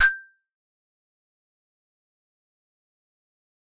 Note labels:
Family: keyboard; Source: acoustic; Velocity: 127; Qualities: fast decay, percussive

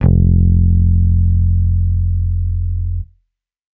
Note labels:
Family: bass; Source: electronic; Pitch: F1; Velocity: 100

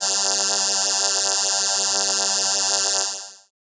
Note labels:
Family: keyboard; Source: synthesizer; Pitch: G2; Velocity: 75; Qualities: bright

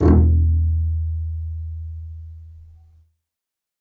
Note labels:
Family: string; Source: acoustic; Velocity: 75; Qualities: reverb

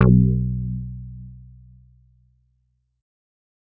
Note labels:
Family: bass; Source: synthesizer; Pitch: B1; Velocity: 75; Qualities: distorted

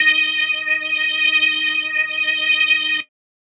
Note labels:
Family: organ; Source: electronic; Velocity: 100; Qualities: bright

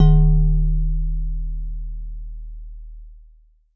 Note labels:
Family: mallet percussion; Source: acoustic; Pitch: D#1; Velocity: 127; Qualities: dark

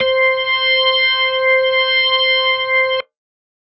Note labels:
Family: organ; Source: electronic; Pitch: C5; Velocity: 127

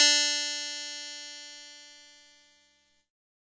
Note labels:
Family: keyboard; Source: electronic; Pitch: D4; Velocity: 127; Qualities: bright, distorted

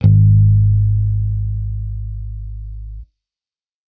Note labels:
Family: bass; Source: electronic; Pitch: G#1; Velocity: 75

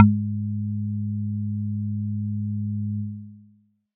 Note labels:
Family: mallet percussion; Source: acoustic; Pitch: G#2; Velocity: 100

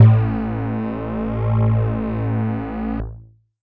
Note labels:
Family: keyboard; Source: electronic; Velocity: 127; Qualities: distorted

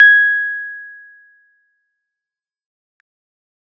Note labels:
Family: keyboard; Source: electronic; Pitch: G#6; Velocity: 25; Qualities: fast decay

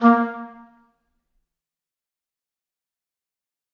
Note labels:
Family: reed; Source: acoustic; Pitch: A#3; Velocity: 25; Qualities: fast decay, percussive, reverb

